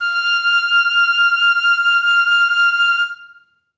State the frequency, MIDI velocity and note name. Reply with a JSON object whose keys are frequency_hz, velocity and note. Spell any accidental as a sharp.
{"frequency_hz": 1397, "velocity": 50, "note": "F6"}